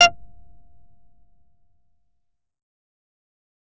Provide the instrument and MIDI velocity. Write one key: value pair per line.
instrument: synthesizer bass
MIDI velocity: 127